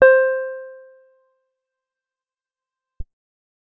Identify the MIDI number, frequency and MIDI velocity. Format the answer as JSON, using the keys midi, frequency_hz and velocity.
{"midi": 72, "frequency_hz": 523.3, "velocity": 25}